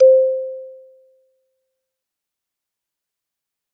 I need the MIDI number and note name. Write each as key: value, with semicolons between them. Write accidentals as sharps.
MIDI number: 72; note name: C5